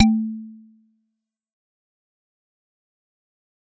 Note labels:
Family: mallet percussion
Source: acoustic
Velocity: 75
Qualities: fast decay, percussive

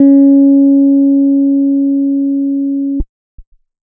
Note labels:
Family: keyboard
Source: electronic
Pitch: C#4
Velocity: 25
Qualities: dark

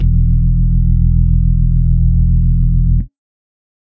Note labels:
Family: organ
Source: electronic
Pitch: E1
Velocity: 75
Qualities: dark, reverb

